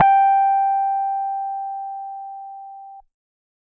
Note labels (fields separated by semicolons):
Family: keyboard; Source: electronic; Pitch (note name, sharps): G5; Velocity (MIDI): 127